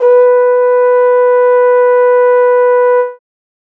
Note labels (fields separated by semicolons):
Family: brass; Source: acoustic; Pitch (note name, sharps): B4; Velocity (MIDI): 25